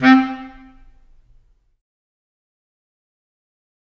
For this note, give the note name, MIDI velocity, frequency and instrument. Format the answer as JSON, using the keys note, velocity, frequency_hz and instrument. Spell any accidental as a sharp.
{"note": "C4", "velocity": 75, "frequency_hz": 261.6, "instrument": "acoustic reed instrument"}